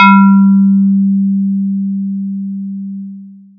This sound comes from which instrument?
electronic mallet percussion instrument